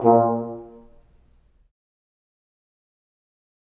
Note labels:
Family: brass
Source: acoustic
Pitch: A#2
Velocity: 50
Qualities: dark, fast decay, reverb

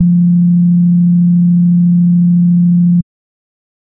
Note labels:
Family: bass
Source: synthesizer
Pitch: F3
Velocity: 75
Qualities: dark

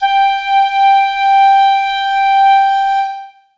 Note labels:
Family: flute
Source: acoustic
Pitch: G5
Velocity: 75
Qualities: reverb

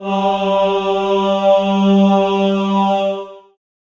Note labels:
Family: voice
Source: acoustic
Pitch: G3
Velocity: 75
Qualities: reverb

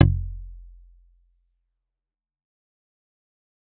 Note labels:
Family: guitar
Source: electronic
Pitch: F1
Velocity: 127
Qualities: fast decay, percussive

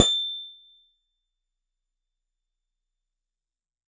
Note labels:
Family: keyboard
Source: electronic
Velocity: 127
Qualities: fast decay, percussive

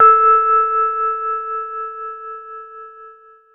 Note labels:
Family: keyboard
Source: electronic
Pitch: A4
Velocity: 25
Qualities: reverb

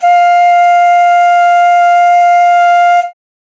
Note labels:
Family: flute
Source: acoustic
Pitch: F5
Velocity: 75

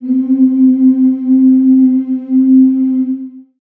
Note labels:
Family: voice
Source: acoustic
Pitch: C4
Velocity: 127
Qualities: long release, reverb

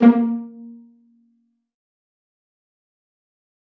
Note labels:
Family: string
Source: acoustic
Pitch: A#3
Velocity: 127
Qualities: dark, fast decay, percussive, reverb

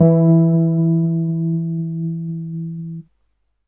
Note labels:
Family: keyboard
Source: electronic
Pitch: E3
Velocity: 75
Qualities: dark

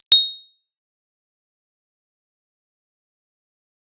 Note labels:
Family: bass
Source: synthesizer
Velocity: 25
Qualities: bright, fast decay, percussive

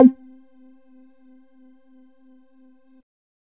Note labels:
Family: bass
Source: synthesizer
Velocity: 25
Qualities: percussive

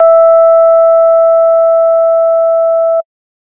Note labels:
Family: organ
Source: electronic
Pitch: E5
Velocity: 100

